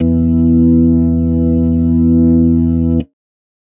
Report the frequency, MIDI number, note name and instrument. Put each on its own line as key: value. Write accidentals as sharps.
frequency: 82.41 Hz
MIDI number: 40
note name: E2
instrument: electronic organ